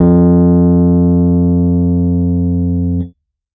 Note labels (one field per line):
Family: keyboard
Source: electronic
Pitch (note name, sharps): F2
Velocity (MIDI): 100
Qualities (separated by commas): distorted